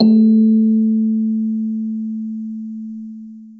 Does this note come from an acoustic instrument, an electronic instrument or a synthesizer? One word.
acoustic